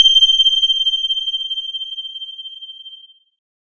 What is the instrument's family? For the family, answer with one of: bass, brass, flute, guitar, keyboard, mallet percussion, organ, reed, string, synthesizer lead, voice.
keyboard